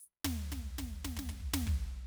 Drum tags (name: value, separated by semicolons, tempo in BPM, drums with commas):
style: jazz-funk; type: fill; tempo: 116 BPM; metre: 4/4; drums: hi-hat pedal, snare, floor tom, kick